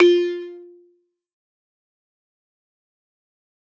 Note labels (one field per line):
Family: mallet percussion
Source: acoustic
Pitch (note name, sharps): F4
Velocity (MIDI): 100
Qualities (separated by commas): distorted, fast decay, percussive, reverb